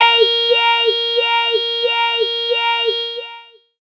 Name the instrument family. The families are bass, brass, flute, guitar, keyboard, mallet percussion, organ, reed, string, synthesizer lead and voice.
voice